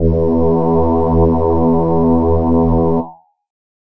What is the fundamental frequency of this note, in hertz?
82.41 Hz